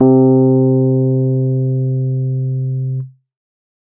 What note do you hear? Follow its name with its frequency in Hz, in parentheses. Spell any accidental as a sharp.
C3 (130.8 Hz)